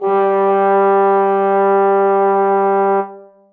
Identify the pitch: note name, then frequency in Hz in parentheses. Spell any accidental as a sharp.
G3 (196 Hz)